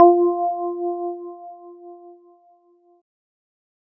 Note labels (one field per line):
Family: keyboard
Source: electronic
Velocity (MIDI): 50